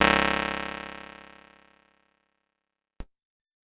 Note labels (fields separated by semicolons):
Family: keyboard; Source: electronic; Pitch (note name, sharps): C#1; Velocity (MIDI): 100; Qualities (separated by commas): bright, fast decay